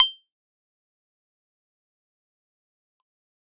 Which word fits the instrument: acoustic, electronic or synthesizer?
electronic